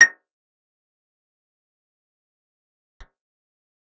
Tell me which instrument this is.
acoustic guitar